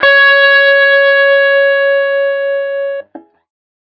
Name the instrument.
electronic guitar